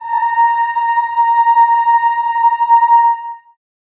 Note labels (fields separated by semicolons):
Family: voice; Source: acoustic; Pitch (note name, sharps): A#5; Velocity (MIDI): 127; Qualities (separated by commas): reverb